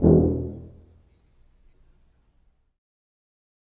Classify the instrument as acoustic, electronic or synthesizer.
acoustic